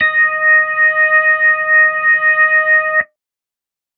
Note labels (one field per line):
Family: organ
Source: electronic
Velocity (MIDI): 50